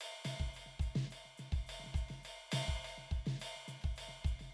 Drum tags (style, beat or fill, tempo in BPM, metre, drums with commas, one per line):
Afro-Cuban
beat
105 BPM
4/4
ride, ride bell, hi-hat pedal, snare, kick